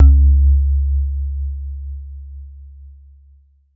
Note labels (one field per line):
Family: mallet percussion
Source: acoustic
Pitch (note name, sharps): C#2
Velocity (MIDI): 75